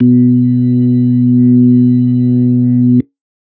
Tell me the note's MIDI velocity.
25